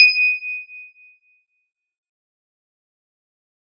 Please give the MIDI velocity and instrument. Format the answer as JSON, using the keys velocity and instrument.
{"velocity": 100, "instrument": "synthesizer guitar"}